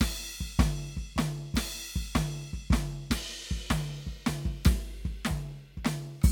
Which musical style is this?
klezmer